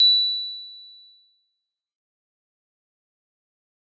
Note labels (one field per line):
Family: mallet percussion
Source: acoustic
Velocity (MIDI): 127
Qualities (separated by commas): bright, fast decay